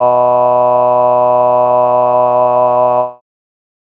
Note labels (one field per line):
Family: voice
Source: synthesizer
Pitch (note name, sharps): B2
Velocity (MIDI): 127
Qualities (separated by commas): bright